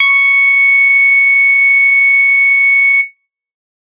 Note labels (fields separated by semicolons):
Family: bass; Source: synthesizer; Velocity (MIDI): 50